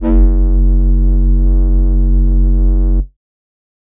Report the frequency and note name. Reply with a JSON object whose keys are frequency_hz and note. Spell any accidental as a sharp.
{"frequency_hz": 46.25, "note": "F#1"}